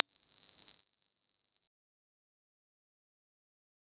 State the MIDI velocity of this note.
50